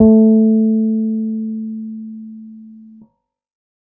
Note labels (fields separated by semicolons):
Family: keyboard; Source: electronic; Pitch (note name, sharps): A3; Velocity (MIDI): 25; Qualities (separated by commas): dark